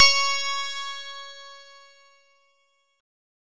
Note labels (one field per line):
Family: synthesizer lead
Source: synthesizer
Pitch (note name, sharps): C#5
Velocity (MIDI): 75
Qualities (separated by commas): bright, distorted